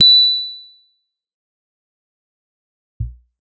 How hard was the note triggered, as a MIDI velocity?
25